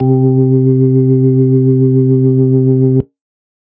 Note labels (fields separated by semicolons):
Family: organ; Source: electronic; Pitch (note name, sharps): C3; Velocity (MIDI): 50